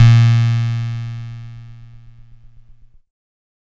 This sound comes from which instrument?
electronic keyboard